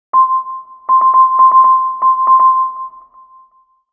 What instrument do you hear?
synthesizer mallet percussion instrument